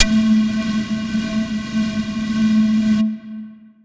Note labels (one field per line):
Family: flute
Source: acoustic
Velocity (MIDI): 100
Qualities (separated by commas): distorted, long release